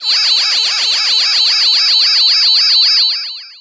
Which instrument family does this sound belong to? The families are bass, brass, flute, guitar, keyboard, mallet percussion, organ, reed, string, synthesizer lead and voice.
voice